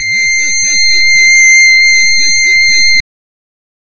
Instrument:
synthesizer reed instrument